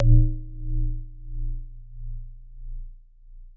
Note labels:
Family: mallet percussion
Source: acoustic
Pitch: A#0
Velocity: 100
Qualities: dark, long release, non-linear envelope

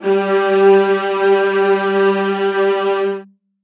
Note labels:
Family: string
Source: acoustic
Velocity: 100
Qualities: reverb

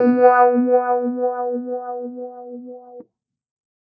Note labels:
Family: keyboard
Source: electronic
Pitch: B3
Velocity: 25

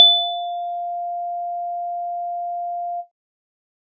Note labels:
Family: keyboard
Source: electronic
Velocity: 100

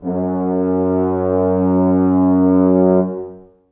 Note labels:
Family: brass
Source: acoustic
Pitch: F#2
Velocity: 75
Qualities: long release, reverb

